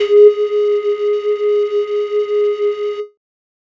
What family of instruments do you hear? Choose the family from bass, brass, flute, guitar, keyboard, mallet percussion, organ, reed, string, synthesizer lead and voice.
flute